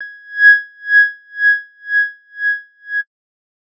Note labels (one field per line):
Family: bass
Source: synthesizer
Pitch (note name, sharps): G#6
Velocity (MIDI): 25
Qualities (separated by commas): distorted